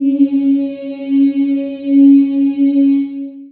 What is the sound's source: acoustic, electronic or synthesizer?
acoustic